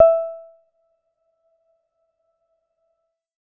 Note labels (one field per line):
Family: keyboard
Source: electronic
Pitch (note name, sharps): E5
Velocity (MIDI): 50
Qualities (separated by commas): dark, percussive, reverb